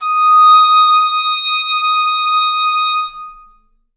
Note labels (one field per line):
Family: reed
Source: acoustic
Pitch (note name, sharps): D#6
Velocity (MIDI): 127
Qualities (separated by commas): long release, reverb